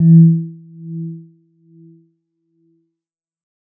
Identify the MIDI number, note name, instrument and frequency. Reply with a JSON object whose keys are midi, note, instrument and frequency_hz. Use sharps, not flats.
{"midi": 52, "note": "E3", "instrument": "electronic mallet percussion instrument", "frequency_hz": 164.8}